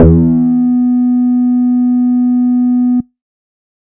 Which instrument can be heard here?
synthesizer bass